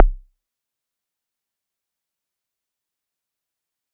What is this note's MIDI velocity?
127